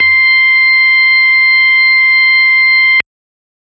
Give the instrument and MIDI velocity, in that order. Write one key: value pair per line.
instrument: electronic organ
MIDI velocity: 100